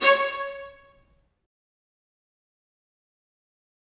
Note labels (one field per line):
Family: string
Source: acoustic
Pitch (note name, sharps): C#5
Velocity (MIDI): 127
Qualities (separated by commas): fast decay, reverb